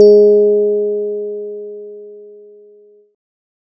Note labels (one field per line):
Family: bass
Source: synthesizer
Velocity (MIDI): 25